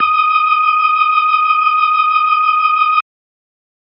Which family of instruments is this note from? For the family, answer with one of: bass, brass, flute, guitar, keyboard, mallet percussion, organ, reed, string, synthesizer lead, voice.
organ